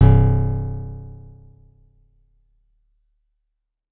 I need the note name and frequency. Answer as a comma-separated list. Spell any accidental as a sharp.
C1, 32.7 Hz